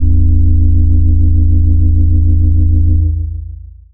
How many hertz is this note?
13.75 Hz